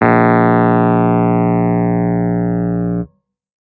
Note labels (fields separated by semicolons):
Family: keyboard; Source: electronic; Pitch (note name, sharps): A#1; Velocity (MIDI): 127; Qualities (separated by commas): distorted